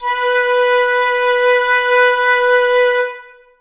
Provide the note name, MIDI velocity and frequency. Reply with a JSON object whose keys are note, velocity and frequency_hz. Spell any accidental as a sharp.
{"note": "B4", "velocity": 100, "frequency_hz": 493.9}